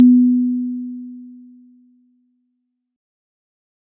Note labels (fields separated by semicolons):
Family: mallet percussion; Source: acoustic; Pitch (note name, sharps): B3; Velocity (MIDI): 50; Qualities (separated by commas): bright